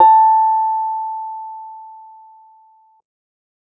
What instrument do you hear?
electronic keyboard